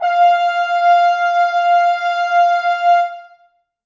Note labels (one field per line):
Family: brass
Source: acoustic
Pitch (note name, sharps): F5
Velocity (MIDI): 127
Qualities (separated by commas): reverb